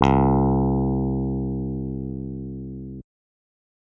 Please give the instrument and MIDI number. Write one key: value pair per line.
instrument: electronic keyboard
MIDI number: 36